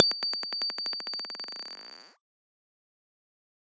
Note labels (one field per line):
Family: guitar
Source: electronic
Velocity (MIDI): 75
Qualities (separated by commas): fast decay